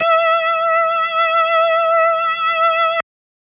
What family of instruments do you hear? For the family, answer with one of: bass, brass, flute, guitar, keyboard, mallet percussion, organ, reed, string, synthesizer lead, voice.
organ